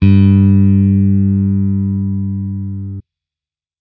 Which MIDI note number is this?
43